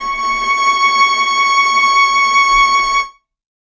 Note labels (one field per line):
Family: string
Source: acoustic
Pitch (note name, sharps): C#6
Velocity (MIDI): 25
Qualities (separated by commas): reverb